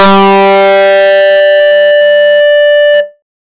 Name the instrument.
synthesizer bass